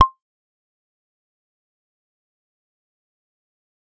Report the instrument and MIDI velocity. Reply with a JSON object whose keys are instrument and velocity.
{"instrument": "synthesizer bass", "velocity": 25}